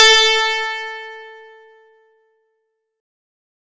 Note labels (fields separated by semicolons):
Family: guitar; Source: acoustic; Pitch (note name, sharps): A4; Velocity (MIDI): 127; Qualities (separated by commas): bright, distorted